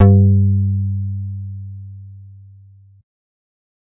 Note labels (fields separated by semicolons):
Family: bass; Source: synthesizer; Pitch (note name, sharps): G2; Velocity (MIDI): 100